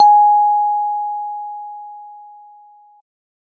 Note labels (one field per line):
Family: keyboard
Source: electronic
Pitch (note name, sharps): G#5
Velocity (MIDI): 127